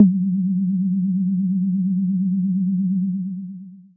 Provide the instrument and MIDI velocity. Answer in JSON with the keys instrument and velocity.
{"instrument": "synthesizer bass", "velocity": 127}